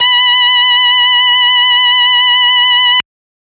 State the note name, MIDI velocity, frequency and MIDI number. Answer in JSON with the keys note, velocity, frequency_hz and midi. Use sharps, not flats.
{"note": "B5", "velocity": 25, "frequency_hz": 987.8, "midi": 83}